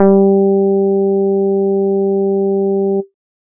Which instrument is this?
synthesizer bass